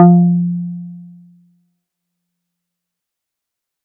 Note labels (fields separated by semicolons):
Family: guitar; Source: synthesizer; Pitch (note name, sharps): F3; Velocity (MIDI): 50; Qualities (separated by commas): dark, fast decay